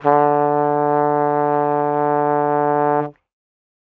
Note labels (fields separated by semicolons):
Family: brass; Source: acoustic; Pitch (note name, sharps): D3; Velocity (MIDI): 25